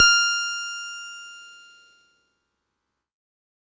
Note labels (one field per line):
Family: keyboard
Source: electronic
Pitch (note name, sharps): F6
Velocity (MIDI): 25